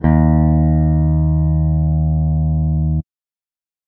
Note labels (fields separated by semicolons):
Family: guitar; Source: electronic; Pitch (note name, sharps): D#2; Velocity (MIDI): 75